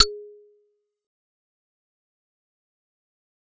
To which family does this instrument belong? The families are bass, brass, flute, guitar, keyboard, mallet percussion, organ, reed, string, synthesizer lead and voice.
mallet percussion